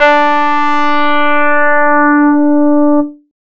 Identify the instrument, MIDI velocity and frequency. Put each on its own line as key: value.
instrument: synthesizer bass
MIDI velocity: 127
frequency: 293.7 Hz